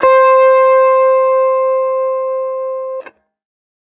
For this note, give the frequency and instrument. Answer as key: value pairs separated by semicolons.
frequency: 523.3 Hz; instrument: electronic guitar